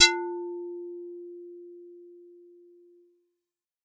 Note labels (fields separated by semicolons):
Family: bass; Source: synthesizer; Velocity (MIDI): 25; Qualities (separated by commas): distorted